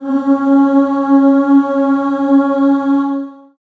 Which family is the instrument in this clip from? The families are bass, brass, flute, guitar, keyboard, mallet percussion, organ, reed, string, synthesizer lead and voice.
voice